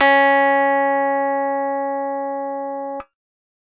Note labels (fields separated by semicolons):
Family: keyboard; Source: electronic; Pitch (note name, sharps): C#4; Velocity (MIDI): 50